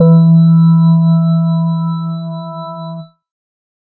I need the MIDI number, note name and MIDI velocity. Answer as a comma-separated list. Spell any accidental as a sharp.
52, E3, 50